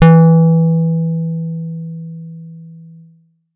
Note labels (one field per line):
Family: guitar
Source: electronic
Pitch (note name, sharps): E3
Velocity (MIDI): 50